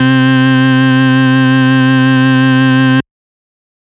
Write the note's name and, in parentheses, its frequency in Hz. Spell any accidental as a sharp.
C3 (130.8 Hz)